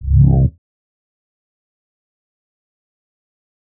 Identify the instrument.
synthesizer bass